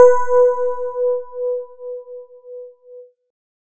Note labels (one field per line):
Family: keyboard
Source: electronic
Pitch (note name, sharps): B4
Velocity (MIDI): 75